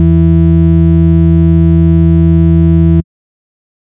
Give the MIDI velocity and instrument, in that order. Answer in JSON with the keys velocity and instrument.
{"velocity": 100, "instrument": "synthesizer bass"}